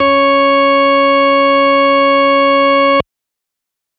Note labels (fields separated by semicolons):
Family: organ; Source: electronic; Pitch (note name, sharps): C#4; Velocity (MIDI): 50